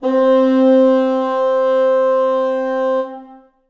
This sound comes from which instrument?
acoustic reed instrument